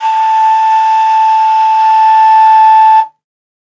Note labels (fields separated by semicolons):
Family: flute; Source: acoustic; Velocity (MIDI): 25